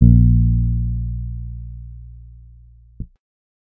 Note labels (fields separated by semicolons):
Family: bass; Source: synthesizer; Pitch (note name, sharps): A#1; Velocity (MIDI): 50; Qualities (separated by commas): dark